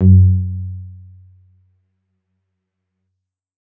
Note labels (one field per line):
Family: keyboard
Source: electronic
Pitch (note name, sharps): F#2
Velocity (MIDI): 75